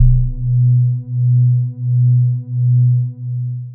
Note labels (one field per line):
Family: bass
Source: synthesizer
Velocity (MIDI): 25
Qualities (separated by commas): long release